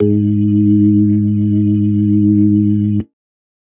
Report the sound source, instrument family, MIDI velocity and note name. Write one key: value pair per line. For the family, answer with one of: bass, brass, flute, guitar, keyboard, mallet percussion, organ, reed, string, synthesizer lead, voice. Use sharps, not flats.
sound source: electronic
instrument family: organ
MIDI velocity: 127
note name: G#2